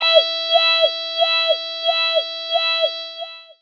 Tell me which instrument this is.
synthesizer voice